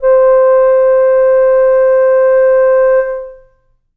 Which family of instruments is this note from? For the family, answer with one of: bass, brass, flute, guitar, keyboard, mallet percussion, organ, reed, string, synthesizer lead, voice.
flute